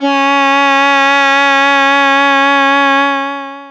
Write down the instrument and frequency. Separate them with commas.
synthesizer voice, 277.2 Hz